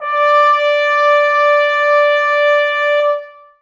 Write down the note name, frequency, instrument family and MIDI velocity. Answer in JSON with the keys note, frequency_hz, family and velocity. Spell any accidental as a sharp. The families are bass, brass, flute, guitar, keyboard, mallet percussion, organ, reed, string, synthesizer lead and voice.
{"note": "D5", "frequency_hz": 587.3, "family": "brass", "velocity": 100}